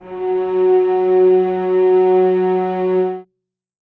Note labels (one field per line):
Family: string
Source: acoustic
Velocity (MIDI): 25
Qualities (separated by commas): reverb